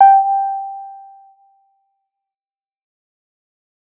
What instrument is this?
synthesizer bass